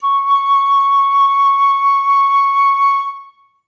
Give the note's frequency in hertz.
1109 Hz